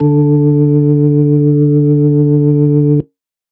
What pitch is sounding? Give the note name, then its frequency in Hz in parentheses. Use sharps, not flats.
D3 (146.8 Hz)